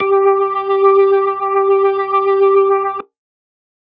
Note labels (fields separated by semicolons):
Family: organ; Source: electronic; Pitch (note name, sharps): G4; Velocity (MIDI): 127